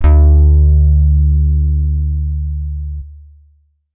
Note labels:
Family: guitar; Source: electronic; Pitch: D2; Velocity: 75; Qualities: distorted, long release

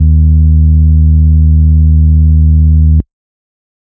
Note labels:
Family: organ; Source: electronic; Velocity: 127; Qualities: distorted

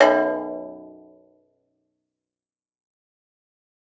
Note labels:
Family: guitar; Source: acoustic; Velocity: 50; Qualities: fast decay

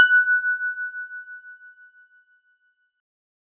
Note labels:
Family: keyboard; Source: electronic; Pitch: F#6; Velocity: 127

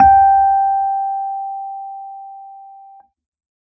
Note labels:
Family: keyboard; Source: electronic; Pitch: G5; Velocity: 75

